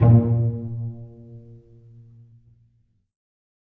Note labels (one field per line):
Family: string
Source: acoustic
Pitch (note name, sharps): A#2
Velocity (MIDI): 100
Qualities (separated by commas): dark, reverb